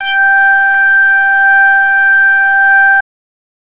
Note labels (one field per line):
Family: bass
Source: synthesizer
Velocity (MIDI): 50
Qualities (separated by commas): distorted